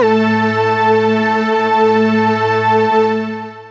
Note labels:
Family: synthesizer lead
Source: synthesizer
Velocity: 50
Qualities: long release

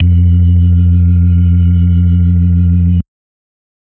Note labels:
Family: organ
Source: electronic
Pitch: F2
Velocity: 100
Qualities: dark

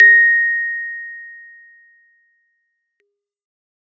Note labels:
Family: keyboard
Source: acoustic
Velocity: 75

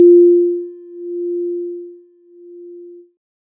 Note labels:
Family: keyboard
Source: electronic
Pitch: F4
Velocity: 75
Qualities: multiphonic

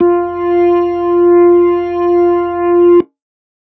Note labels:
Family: organ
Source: electronic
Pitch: F4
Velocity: 100

